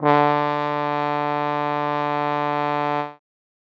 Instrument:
acoustic brass instrument